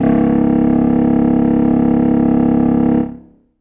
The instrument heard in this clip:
acoustic reed instrument